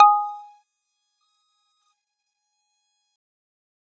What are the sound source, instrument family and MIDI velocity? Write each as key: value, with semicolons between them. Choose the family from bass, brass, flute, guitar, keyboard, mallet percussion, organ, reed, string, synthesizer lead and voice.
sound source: acoustic; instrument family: mallet percussion; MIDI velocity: 100